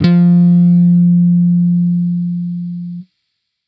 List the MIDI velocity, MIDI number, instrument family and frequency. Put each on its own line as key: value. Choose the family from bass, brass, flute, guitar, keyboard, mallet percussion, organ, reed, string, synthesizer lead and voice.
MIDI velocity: 25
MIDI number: 53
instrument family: bass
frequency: 174.6 Hz